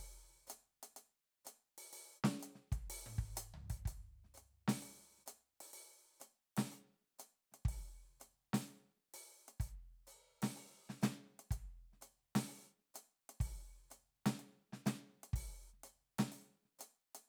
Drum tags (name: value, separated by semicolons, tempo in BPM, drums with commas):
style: jazz; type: beat; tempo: 125 BPM; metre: 4/4; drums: closed hi-hat, open hi-hat, hi-hat pedal, snare, high tom, floor tom, kick